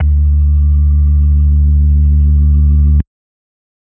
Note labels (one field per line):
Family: organ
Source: electronic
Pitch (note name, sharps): D2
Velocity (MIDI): 25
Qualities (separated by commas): dark